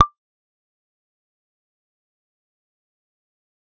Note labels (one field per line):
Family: bass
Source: synthesizer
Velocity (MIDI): 50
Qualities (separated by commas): fast decay, percussive